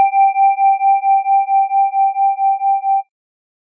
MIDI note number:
79